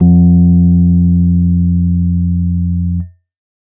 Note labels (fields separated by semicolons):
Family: keyboard; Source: electronic; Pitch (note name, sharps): F2; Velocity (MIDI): 50; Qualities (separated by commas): distorted